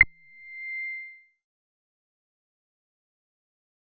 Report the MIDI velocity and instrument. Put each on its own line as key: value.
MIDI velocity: 50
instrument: synthesizer bass